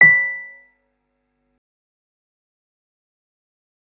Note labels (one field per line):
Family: keyboard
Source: electronic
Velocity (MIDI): 25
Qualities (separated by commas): fast decay, percussive